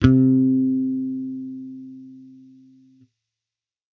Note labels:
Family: bass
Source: electronic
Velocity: 100

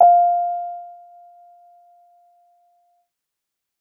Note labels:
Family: keyboard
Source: electronic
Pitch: F5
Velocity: 25

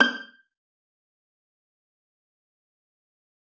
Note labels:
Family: string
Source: acoustic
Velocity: 75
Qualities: fast decay, percussive, reverb

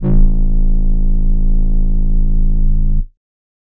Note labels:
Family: flute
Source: synthesizer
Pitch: A0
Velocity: 75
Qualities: distorted

